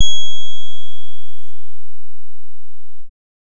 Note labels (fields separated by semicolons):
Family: bass; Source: synthesizer; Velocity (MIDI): 25; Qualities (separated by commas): distorted